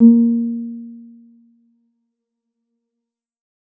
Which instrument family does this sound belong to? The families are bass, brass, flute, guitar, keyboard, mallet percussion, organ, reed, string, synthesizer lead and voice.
keyboard